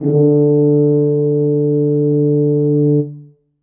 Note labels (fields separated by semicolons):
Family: brass; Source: acoustic; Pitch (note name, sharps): D3; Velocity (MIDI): 100; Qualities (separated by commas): dark, reverb